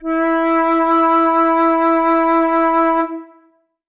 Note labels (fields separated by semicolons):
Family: flute; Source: acoustic; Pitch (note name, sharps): E4; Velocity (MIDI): 127; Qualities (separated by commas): reverb